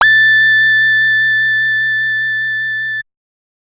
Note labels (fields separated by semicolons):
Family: bass; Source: synthesizer; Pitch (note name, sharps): A6; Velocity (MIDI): 75